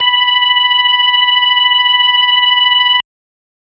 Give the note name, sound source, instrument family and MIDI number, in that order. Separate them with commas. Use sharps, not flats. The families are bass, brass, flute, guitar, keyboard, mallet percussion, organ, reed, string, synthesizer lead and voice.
B5, electronic, organ, 83